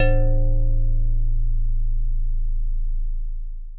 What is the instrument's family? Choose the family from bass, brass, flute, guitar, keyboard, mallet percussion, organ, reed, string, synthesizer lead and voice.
mallet percussion